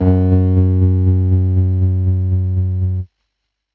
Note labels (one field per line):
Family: keyboard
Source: electronic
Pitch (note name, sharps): F#2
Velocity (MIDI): 75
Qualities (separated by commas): distorted, tempo-synced